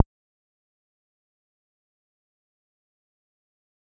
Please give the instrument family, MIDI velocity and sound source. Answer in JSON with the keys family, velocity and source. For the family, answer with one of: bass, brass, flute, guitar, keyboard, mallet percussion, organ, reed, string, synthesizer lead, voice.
{"family": "bass", "velocity": 127, "source": "synthesizer"}